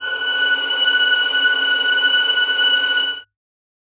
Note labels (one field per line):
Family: string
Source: acoustic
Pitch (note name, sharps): F#6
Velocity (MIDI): 25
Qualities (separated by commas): reverb